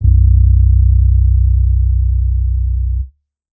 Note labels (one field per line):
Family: bass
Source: electronic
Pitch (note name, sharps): B0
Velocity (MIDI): 50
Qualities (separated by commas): dark